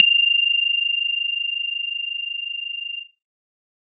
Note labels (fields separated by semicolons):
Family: synthesizer lead; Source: synthesizer; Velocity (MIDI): 25